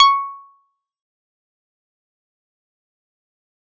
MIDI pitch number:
85